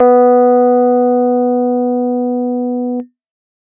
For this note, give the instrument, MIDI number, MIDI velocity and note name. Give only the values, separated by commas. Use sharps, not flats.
electronic keyboard, 59, 100, B3